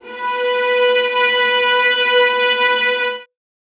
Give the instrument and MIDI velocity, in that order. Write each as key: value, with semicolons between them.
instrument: acoustic string instrument; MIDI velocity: 75